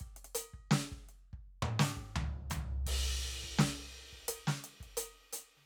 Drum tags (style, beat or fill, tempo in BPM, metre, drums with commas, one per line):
New Orleans funk
beat
84 BPM
4/4
crash, ride, closed hi-hat, hi-hat pedal, snare, high tom, floor tom, kick